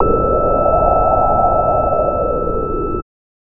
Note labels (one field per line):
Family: bass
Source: synthesizer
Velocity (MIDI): 50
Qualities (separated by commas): distorted